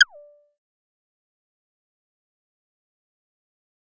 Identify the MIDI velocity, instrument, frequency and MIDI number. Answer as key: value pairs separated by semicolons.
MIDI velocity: 75; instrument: synthesizer bass; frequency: 587.3 Hz; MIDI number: 74